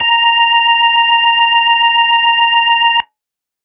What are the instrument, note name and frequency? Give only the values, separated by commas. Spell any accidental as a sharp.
electronic organ, A#5, 932.3 Hz